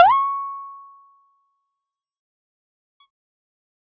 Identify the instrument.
electronic guitar